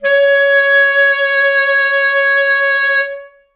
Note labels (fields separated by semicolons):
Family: reed; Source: acoustic; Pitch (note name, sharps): C#5; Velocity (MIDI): 127; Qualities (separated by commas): reverb